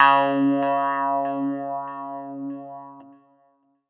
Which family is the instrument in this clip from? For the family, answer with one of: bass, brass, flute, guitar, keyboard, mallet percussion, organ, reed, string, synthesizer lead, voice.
keyboard